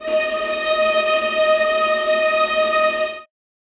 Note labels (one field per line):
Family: string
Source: acoustic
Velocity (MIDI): 50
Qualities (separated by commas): bright, non-linear envelope, reverb